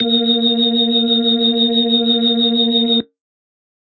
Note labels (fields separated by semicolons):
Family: organ; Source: electronic; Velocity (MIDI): 100; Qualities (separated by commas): bright